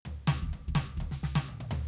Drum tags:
gospel, fill, 120 BPM, 4/4, snare, high tom, floor tom, kick

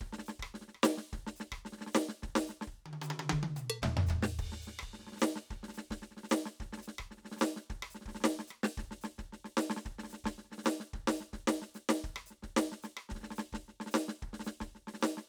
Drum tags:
Brazilian baião, beat, 110 BPM, 4/4, ride, hi-hat pedal, percussion, snare, cross-stick, high tom, mid tom, floor tom, kick

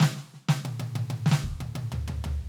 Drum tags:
funk rock, fill, 92 BPM, 4/4, snare, high tom, floor tom, kick

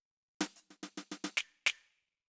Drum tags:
Afro-Cuban, fill, 105 BPM, 4/4, hi-hat pedal, snare

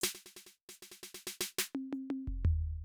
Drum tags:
New Orleans funk, fill, 84 BPM, 4/4, closed hi-hat, hi-hat pedal, snare, high tom, floor tom, kick

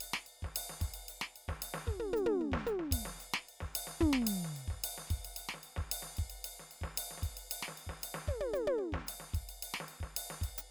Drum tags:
songo, beat, 112 BPM, 4/4, ride, ride bell, closed hi-hat, hi-hat pedal, snare, high tom, mid tom, floor tom, kick

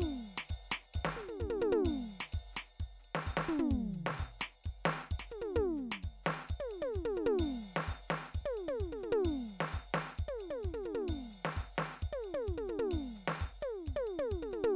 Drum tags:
Dominican merengue, beat, 130 BPM, 4/4, ride, ride bell, hi-hat pedal, snare, high tom, mid tom, floor tom, kick

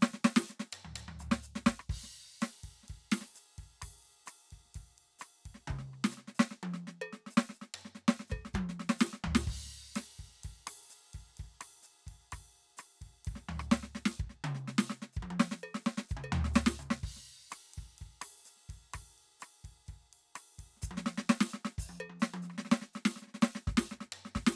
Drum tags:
bossa nova, beat, 127 BPM, 4/4, crash, ride, hi-hat pedal, percussion, snare, cross-stick, high tom, mid tom, floor tom, kick

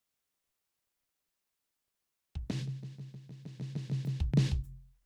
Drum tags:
funk, fill, 95 BPM, 4/4, hi-hat pedal, snare, floor tom, kick

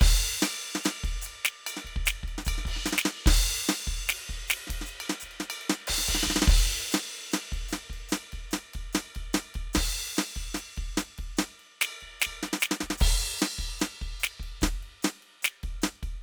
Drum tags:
Motown, beat, 148 BPM, 4/4, crash, ride, ride bell, hi-hat pedal, snare, kick

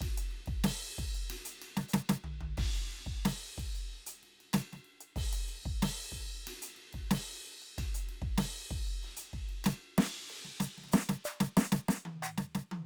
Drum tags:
rock, beat, 93 BPM, 4/4, crash, ride, ride bell, closed hi-hat, hi-hat pedal, percussion, snare, cross-stick, high tom, floor tom, kick

